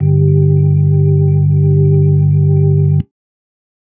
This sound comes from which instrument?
electronic organ